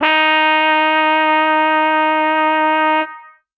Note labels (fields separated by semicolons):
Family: brass; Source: acoustic; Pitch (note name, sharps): D#4; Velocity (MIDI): 100